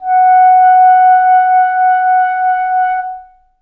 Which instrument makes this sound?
acoustic reed instrument